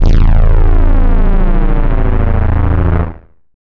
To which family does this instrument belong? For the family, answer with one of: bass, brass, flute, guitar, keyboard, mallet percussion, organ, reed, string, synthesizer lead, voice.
bass